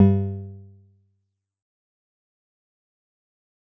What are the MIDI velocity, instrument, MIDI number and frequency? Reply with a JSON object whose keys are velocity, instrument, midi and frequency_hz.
{"velocity": 50, "instrument": "synthesizer guitar", "midi": 43, "frequency_hz": 98}